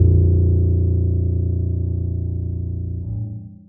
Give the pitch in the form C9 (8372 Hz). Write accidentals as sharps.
A#0 (29.14 Hz)